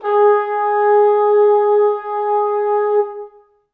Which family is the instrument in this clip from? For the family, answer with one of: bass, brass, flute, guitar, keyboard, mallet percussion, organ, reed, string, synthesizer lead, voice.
brass